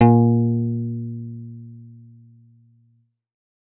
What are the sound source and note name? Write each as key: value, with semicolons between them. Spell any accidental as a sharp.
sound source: electronic; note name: A#2